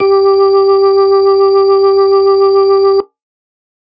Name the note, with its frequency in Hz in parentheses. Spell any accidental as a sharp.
G4 (392 Hz)